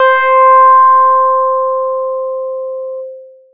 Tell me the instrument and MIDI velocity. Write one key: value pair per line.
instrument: synthesizer bass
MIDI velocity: 127